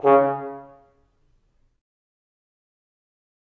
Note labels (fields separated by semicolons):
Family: brass; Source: acoustic; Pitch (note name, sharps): C#3; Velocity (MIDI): 75; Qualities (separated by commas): fast decay, percussive, reverb